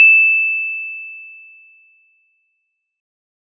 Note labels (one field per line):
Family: mallet percussion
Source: acoustic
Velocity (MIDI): 50